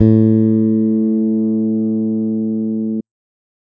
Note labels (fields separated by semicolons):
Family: bass; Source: electronic; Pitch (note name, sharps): A2; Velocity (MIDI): 50